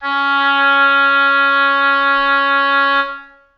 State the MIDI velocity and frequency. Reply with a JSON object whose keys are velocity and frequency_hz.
{"velocity": 100, "frequency_hz": 277.2}